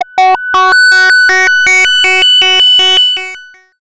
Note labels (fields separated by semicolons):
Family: bass; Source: synthesizer; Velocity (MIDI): 127; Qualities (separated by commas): bright, distorted, long release, multiphonic, tempo-synced